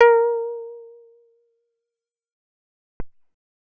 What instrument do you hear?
synthesizer bass